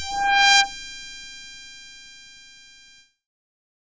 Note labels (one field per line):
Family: keyboard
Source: synthesizer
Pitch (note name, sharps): G5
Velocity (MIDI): 25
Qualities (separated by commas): bright, distorted